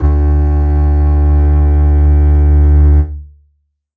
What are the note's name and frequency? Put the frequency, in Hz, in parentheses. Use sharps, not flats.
D2 (73.42 Hz)